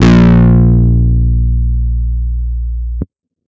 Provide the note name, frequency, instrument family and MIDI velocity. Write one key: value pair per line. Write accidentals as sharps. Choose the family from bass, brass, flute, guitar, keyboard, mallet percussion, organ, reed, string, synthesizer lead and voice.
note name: A#1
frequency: 58.27 Hz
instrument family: guitar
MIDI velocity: 100